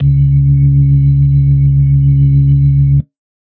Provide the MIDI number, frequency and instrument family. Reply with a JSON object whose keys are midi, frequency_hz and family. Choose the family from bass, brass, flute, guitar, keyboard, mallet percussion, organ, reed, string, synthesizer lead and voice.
{"midi": 37, "frequency_hz": 69.3, "family": "organ"}